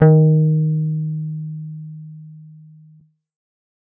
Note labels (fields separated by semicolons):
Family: bass; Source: synthesizer; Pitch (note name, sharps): D#3; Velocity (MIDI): 100; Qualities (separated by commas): dark